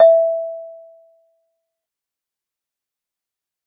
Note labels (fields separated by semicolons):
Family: mallet percussion; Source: acoustic; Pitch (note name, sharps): E5; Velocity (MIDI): 50; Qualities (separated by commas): fast decay